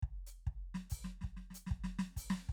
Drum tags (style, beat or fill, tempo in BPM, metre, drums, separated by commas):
Brazilian baião, fill, 95 BPM, 4/4, hi-hat pedal, snare, kick